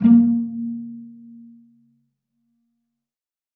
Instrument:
acoustic string instrument